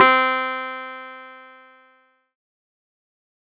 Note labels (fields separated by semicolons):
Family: keyboard; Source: electronic; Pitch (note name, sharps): C4; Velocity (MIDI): 50; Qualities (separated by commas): distorted, fast decay